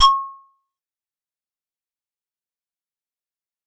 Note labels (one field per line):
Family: keyboard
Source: acoustic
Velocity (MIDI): 75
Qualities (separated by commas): fast decay, percussive